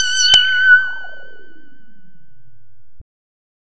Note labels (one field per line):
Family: bass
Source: synthesizer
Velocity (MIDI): 127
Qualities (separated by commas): bright, distorted